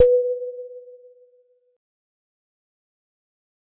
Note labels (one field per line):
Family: mallet percussion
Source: acoustic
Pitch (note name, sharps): B4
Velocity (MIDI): 25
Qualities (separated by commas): dark, fast decay